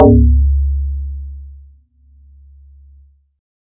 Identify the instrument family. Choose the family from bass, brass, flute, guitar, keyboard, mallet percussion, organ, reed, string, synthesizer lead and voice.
guitar